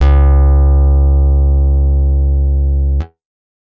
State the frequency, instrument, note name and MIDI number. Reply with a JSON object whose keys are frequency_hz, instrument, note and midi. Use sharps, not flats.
{"frequency_hz": 69.3, "instrument": "acoustic guitar", "note": "C#2", "midi": 37}